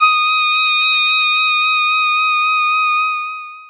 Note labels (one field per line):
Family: voice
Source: synthesizer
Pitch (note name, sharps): D#6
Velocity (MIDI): 50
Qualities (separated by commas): bright, distorted, long release